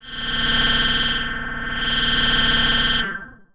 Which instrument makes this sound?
synthesizer bass